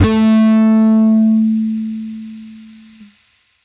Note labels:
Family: bass; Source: electronic; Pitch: A3; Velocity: 25; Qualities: bright, distorted

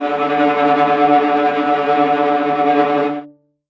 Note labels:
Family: string; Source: acoustic; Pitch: D3; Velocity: 75; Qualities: non-linear envelope, reverb

